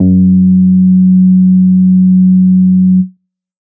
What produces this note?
synthesizer bass